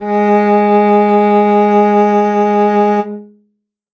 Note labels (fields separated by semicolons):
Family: string; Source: acoustic; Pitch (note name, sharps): G#3; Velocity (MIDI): 50; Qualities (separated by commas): reverb